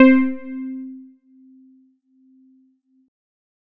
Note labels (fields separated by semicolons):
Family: keyboard; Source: electronic; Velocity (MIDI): 100